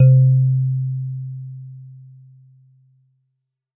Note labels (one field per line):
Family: mallet percussion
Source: acoustic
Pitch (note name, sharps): C3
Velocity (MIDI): 25